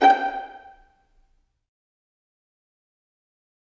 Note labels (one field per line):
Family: string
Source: acoustic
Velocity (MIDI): 75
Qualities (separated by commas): fast decay, percussive, reverb